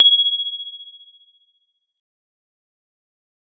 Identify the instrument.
electronic keyboard